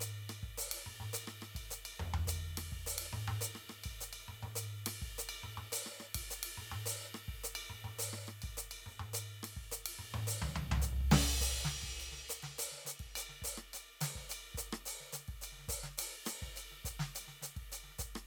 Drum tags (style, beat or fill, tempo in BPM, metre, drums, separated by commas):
Afro-Cuban, beat, 105 BPM, 4/4, crash, ride, ride bell, open hi-hat, hi-hat pedal, snare, cross-stick, high tom, mid tom, floor tom, kick